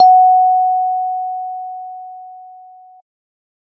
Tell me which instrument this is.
electronic keyboard